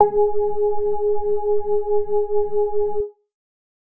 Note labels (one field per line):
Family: keyboard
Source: electronic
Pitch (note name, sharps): G#4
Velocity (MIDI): 50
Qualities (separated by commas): distorted